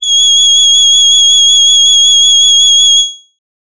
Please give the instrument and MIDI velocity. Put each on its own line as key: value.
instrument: synthesizer voice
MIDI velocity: 50